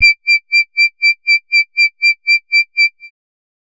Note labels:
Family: bass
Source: synthesizer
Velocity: 25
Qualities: bright, distorted, tempo-synced

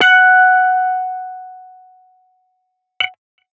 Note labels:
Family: guitar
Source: electronic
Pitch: F#5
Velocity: 127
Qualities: distorted

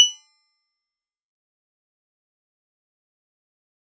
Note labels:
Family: mallet percussion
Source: acoustic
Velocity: 75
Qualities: bright, fast decay, percussive

